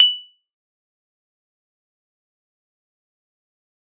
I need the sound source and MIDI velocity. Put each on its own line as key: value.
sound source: acoustic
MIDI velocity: 50